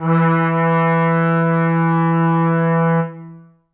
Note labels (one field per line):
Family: brass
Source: acoustic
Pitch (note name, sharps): E3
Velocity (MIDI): 50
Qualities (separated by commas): long release, reverb